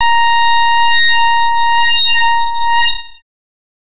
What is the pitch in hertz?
932.3 Hz